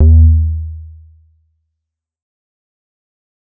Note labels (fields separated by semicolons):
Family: bass; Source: synthesizer; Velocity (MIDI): 127; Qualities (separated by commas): dark, fast decay